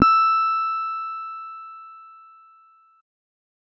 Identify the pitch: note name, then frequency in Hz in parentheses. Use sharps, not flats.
E6 (1319 Hz)